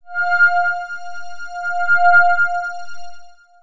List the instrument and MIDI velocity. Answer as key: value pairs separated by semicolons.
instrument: synthesizer lead; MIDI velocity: 25